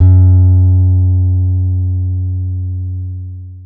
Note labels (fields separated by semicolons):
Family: guitar; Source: acoustic; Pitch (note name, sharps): F#2; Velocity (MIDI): 25; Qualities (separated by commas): dark, long release